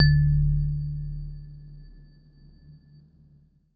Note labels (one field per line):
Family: keyboard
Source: electronic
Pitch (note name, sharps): D1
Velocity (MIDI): 100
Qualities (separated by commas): dark